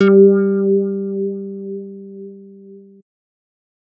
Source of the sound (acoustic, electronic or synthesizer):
synthesizer